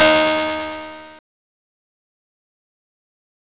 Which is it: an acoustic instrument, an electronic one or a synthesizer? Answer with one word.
electronic